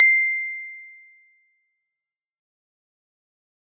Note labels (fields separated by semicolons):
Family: keyboard; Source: electronic; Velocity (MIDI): 100; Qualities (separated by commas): fast decay